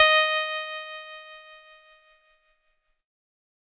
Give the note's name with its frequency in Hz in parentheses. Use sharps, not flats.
D#5 (622.3 Hz)